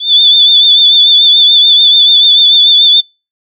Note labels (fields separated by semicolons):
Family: flute; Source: synthesizer; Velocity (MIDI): 127; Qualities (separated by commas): bright